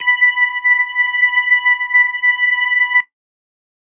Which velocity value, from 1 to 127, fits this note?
75